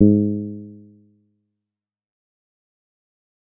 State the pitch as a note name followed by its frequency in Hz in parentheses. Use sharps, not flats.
G#2 (103.8 Hz)